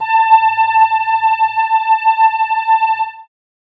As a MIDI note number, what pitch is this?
81